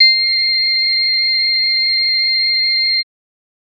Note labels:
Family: organ; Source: electronic; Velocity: 50; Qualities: bright, multiphonic

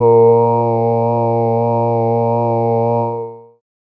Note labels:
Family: voice; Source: synthesizer; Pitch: A#2; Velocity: 100; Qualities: long release

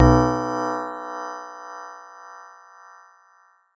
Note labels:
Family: keyboard; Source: electronic; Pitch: B1; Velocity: 100

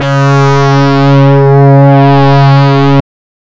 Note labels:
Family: reed; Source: synthesizer; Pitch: C#3; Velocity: 127; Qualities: distorted, non-linear envelope

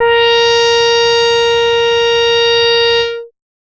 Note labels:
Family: bass; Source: synthesizer; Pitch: A#4; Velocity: 100; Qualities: bright, distorted

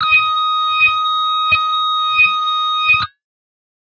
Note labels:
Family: guitar; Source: electronic; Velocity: 50; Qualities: bright, distorted

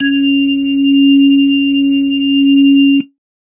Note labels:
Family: organ; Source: electronic; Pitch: C#4; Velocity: 75

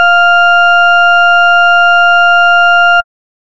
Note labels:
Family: bass; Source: synthesizer; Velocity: 100; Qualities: distorted

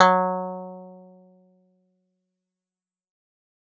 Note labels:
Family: guitar; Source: acoustic; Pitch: F#3; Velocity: 25; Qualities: fast decay, reverb

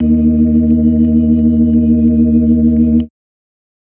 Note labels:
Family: organ; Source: electronic; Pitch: D#2; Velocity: 127

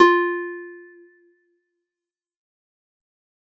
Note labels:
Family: guitar; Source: acoustic; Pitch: F4; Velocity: 50; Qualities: fast decay

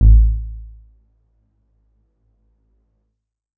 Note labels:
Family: keyboard; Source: electronic; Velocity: 50; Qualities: dark, percussive, reverb

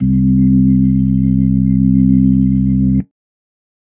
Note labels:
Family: organ; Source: electronic; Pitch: C2; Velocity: 100; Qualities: dark

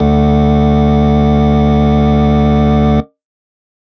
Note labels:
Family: organ; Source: electronic; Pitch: D2; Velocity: 75; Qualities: distorted

